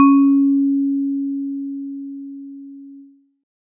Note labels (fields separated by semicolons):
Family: mallet percussion; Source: acoustic; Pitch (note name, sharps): C#4; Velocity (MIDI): 50